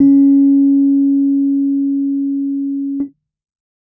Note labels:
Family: keyboard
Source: electronic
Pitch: C#4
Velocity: 50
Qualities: dark

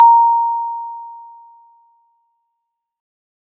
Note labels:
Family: mallet percussion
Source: acoustic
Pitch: A#5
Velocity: 100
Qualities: bright

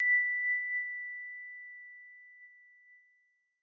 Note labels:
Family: keyboard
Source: electronic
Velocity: 100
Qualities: bright

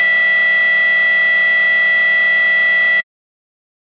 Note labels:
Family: bass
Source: synthesizer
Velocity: 100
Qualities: bright, distorted

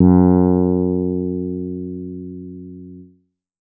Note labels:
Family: bass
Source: synthesizer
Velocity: 127

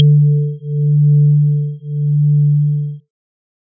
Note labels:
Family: organ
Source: electronic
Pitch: D3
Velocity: 50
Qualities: dark

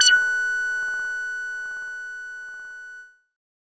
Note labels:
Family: bass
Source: synthesizer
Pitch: F#6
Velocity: 100

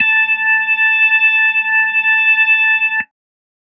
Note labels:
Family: organ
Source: electronic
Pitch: A5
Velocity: 75

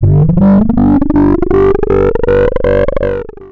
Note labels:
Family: bass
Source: synthesizer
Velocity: 127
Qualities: distorted, long release, multiphonic, tempo-synced

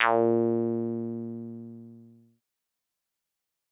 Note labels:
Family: synthesizer lead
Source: synthesizer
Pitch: A#2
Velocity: 127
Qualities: distorted, fast decay

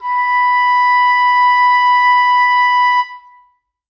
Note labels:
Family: reed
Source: acoustic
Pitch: B5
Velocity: 25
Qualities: reverb

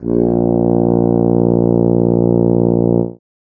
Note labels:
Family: brass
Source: acoustic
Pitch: A#1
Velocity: 75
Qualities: dark

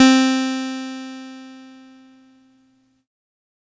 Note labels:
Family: keyboard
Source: electronic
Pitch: C4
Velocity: 100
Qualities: bright, distorted

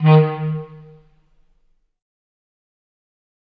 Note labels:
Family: reed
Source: acoustic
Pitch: D#3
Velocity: 75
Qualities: fast decay, reverb

